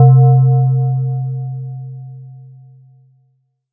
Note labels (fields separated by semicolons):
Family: mallet percussion; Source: electronic; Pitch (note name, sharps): C3; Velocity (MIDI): 50; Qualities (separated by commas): multiphonic